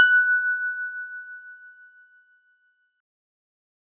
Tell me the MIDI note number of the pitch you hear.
90